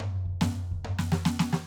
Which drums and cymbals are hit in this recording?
snare, floor tom and kick